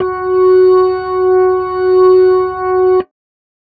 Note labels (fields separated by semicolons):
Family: organ; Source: electronic; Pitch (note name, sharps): F#4; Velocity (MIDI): 100